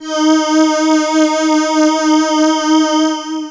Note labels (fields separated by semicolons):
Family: voice; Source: synthesizer; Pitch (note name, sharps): D#4; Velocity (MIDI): 50; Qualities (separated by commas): bright, distorted, long release